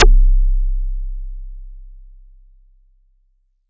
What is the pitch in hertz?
32.7 Hz